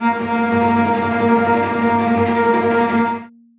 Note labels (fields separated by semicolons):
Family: string; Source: acoustic; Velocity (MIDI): 100; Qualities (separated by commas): bright, non-linear envelope, reverb